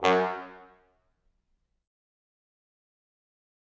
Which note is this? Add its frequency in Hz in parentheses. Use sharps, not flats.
F#2 (92.5 Hz)